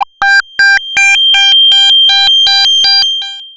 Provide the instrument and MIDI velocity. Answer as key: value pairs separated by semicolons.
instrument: synthesizer bass; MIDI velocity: 127